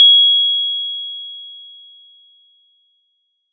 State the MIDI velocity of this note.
25